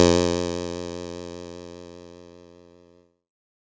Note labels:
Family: keyboard; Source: electronic; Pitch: F2; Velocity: 75; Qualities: bright

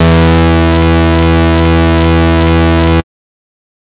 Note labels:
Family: bass; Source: synthesizer; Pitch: E2; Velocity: 127; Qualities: bright, distorted

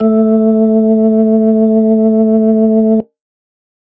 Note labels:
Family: organ; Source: electronic; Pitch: A3; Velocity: 25

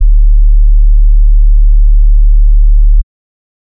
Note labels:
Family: bass; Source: synthesizer; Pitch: D1; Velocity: 100; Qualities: dark

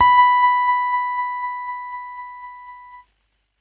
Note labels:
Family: keyboard; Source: electronic; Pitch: B5; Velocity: 50; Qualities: distorted, tempo-synced

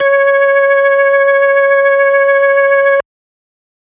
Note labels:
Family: organ; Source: electronic; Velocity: 127

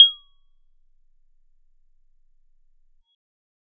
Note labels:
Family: bass; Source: synthesizer; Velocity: 50; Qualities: bright, percussive

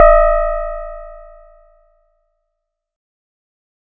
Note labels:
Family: mallet percussion; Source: acoustic; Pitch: A0; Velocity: 100; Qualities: bright

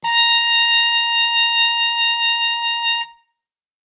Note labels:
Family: brass; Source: acoustic; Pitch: A#5; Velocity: 50

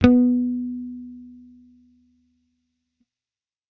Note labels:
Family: bass; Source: electronic; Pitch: B3; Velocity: 100

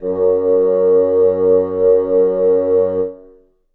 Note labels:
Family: reed; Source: acoustic; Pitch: F#2; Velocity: 25; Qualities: reverb

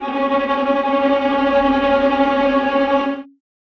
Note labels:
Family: string; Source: acoustic; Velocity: 25; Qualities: bright, non-linear envelope, reverb

